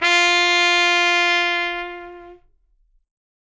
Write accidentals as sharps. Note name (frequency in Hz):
F4 (349.2 Hz)